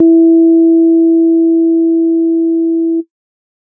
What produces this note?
electronic organ